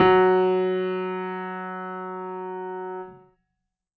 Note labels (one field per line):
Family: keyboard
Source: acoustic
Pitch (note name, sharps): F#3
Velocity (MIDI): 75